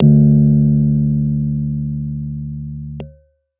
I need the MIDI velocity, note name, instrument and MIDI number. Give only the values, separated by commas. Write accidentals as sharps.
25, D2, electronic keyboard, 38